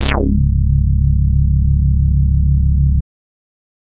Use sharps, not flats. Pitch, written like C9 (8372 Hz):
C#1 (34.65 Hz)